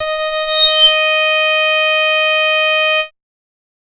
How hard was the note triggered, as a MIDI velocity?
100